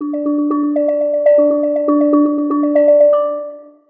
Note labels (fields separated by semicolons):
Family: mallet percussion; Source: synthesizer; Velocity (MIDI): 25; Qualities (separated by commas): long release, multiphonic, percussive, tempo-synced